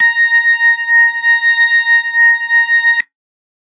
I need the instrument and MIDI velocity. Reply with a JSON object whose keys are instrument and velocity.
{"instrument": "electronic organ", "velocity": 75}